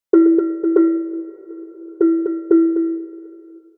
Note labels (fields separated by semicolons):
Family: mallet percussion; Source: synthesizer; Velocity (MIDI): 25; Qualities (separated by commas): long release, multiphonic, percussive, tempo-synced